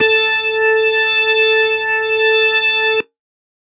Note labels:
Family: organ; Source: electronic; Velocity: 25

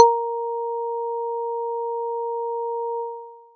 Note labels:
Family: mallet percussion; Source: acoustic; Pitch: A#4; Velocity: 50

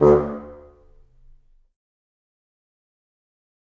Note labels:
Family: reed; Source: acoustic; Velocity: 100; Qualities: fast decay, percussive, reverb

